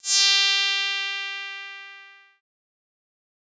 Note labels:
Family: bass; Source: synthesizer; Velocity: 127; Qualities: bright, distorted, fast decay

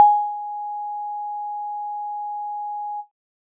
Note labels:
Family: keyboard; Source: electronic; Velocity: 25

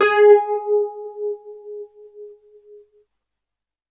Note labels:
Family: keyboard; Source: electronic; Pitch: G#4; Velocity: 100

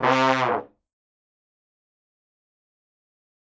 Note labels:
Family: brass; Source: acoustic; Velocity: 25; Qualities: fast decay, reverb

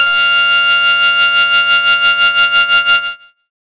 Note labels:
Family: bass; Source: synthesizer; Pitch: F6; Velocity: 100; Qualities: bright, distorted

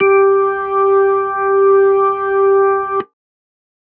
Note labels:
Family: organ; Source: electronic; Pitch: G4; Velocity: 127

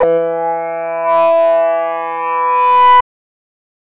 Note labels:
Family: voice; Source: synthesizer; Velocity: 127; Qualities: distorted

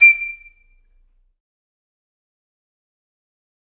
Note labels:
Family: flute; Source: acoustic; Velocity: 127; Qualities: fast decay, percussive, reverb

